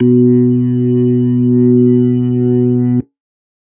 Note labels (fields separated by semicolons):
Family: organ; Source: electronic; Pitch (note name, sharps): B2; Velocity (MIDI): 100